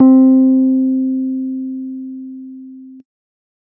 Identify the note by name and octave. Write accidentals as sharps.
C4